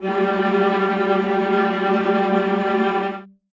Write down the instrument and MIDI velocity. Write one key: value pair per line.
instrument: acoustic string instrument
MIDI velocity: 50